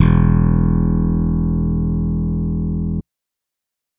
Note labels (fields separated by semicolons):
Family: bass; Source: electronic; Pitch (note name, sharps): E1; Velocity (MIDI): 100